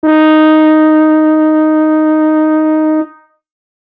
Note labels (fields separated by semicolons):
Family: brass; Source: acoustic; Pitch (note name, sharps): D#4; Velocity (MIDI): 127